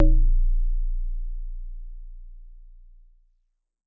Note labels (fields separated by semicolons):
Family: mallet percussion; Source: acoustic; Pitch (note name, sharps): A#0; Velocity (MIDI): 50